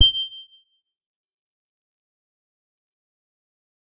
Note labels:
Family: guitar; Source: electronic; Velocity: 25; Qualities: bright, distorted, fast decay, percussive

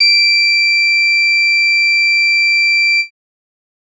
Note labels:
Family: bass; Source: synthesizer; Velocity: 25; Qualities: bright, distorted

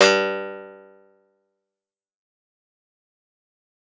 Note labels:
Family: guitar; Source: acoustic; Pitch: G2; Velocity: 127; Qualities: bright, fast decay

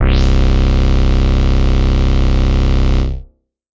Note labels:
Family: bass; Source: synthesizer; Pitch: C1; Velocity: 127; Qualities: distorted

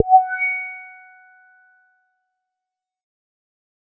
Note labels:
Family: bass; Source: synthesizer; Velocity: 75; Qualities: fast decay

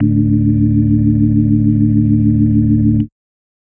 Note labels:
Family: organ; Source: electronic; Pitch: D1; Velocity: 25; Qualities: dark

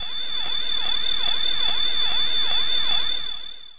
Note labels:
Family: voice; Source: synthesizer; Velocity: 50; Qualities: bright, distorted, long release

